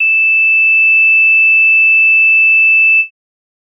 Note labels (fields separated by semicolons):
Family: bass; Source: synthesizer; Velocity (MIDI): 25; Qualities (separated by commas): bright, distorted